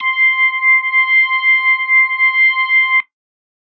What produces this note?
electronic organ